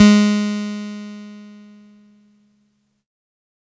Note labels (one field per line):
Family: keyboard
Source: electronic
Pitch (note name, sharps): G#3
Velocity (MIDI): 100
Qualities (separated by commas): bright, distorted